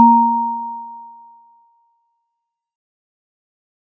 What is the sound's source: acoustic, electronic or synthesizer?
acoustic